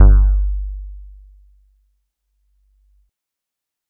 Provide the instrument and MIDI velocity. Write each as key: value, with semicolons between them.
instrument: electronic keyboard; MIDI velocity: 75